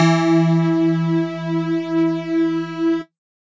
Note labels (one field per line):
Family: mallet percussion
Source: electronic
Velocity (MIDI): 50